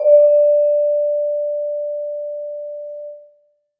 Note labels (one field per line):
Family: mallet percussion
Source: acoustic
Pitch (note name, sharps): D5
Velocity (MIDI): 50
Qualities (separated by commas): reverb